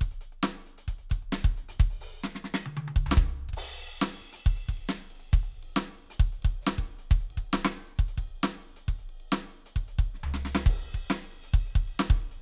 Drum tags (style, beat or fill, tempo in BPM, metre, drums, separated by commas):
rock, beat, 135 BPM, 4/4, crash, ride, closed hi-hat, open hi-hat, hi-hat pedal, snare, high tom, floor tom, kick